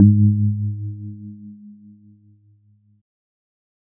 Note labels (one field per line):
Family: keyboard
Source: electronic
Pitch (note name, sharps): G#2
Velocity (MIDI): 50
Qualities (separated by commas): dark